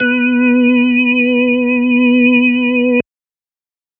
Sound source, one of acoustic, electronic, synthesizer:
electronic